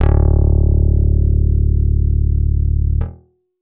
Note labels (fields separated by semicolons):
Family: guitar; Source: acoustic; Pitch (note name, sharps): D1; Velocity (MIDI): 50